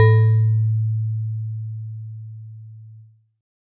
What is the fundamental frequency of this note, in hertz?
110 Hz